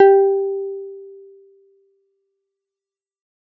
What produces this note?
electronic keyboard